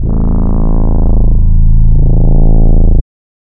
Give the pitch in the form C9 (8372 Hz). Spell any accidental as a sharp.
A0 (27.5 Hz)